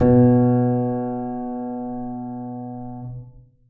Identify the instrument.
acoustic keyboard